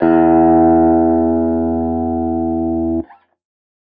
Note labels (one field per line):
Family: guitar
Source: electronic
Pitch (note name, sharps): E2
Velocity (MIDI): 50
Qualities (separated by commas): distorted